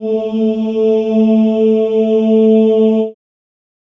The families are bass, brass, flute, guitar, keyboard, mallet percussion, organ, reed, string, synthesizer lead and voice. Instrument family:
voice